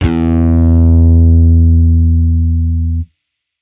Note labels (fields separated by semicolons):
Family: bass; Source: electronic; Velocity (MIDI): 75; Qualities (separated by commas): distorted